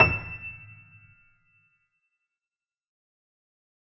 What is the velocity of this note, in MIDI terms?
75